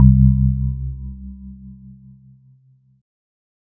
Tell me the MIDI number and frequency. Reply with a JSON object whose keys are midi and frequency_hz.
{"midi": 36, "frequency_hz": 65.41}